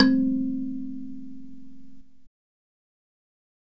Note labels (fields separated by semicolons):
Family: mallet percussion; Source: acoustic; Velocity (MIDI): 50; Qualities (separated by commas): fast decay, reverb